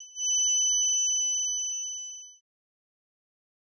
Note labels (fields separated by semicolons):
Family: bass; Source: synthesizer; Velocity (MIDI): 50; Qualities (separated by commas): bright, distorted, fast decay